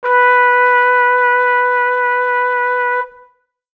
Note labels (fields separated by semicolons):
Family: brass; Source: acoustic; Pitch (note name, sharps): B4; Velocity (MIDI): 25